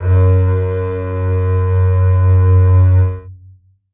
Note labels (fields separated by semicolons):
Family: string; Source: acoustic; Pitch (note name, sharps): F#2; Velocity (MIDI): 127; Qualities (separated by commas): long release, reverb